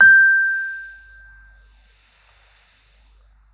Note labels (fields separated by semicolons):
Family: keyboard; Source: electronic; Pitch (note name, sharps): G6; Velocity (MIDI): 25